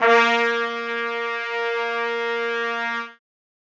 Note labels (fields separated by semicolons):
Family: brass; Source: acoustic; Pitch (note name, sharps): A#3; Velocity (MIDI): 127; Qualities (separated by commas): reverb